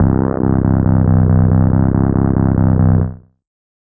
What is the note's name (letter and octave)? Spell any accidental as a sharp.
C1